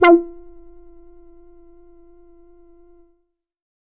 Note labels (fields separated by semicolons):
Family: bass; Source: synthesizer; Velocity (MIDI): 25; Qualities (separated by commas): distorted, percussive, tempo-synced